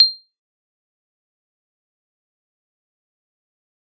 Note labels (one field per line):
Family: mallet percussion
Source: acoustic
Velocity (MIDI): 50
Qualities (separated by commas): bright, fast decay, percussive